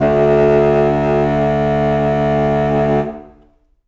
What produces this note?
acoustic reed instrument